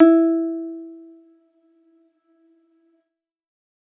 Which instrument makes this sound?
electronic keyboard